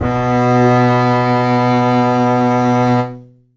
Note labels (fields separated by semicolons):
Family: string; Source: acoustic; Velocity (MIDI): 25; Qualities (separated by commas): reverb